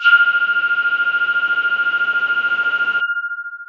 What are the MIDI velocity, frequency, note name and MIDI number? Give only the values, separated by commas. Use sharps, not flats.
127, 1397 Hz, F6, 89